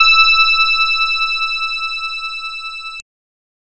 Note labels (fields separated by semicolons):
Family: bass; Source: synthesizer; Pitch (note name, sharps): E6; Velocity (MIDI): 127; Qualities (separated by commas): bright, distorted, multiphonic